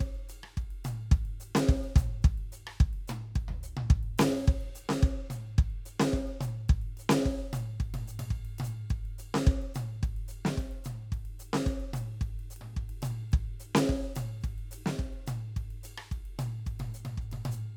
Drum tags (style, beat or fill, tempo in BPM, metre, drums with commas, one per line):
calypso
beat
108 BPM
4/4
ride, ride bell, hi-hat pedal, snare, cross-stick, high tom, floor tom, kick